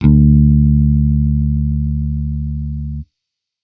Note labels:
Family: bass; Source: electronic; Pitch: D2; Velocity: 50

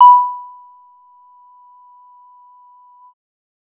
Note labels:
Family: bass; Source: synthesizer; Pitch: B5; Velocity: 127; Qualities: percussive

